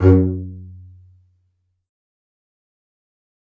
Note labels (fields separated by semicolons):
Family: string; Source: acoustic; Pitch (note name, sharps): F#2; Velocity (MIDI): 127; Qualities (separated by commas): fast decay, percussive, reverb